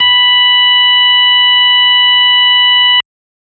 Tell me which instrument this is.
electronic organ